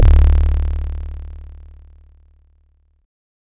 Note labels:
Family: bass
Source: synthesizer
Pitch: D1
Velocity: 75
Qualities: bright, distorted

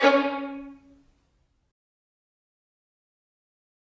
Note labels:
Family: string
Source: acoustic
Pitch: C#4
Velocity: 75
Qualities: fast decay, reverb

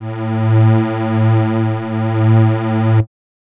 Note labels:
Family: reed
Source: acoustic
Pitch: A2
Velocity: 75

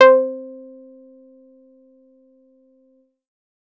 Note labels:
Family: bass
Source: synthesizer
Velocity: 100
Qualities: dark, percussive

